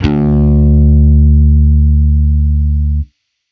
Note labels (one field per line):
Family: bass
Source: electronic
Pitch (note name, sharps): D2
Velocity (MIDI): 50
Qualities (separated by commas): distorted